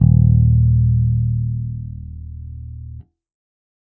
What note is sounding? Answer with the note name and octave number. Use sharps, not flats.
D#1